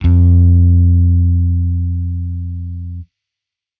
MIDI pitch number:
41